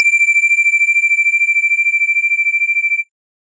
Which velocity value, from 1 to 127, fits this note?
25